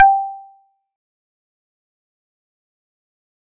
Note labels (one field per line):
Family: mallet percussion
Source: acoustic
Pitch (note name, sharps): G5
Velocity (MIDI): 50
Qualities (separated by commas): fast decay, percussive